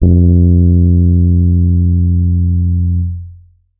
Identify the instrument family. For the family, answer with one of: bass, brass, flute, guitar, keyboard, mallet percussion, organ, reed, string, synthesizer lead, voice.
keyboard